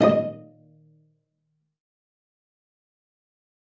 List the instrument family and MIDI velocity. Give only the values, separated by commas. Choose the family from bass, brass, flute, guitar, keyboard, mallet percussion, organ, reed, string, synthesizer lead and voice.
string, 25